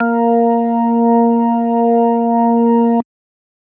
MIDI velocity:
25